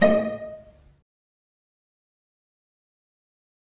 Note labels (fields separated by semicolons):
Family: string; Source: acoustic; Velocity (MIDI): 50; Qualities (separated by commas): fast decay, percussive, reverb